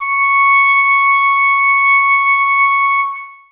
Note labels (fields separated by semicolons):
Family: reed; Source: acoustic; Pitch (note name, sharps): C#6; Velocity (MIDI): 75; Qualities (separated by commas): reverb